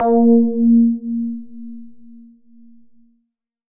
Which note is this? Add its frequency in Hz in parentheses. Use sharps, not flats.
A#3 (233.1 Hz)